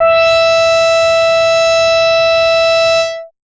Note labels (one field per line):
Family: bass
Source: synthesizer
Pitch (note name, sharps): E5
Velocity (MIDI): 100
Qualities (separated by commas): bright, distorted